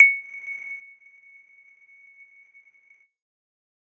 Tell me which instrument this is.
electronic mallet percussion instrument